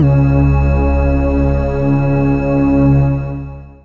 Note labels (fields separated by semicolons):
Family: synthesizer lead; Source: synthesizer; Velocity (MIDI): 50; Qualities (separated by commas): long release